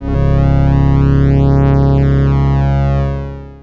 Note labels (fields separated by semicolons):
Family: organ; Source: electronic; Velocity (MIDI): 75; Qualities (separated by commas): distorted, long release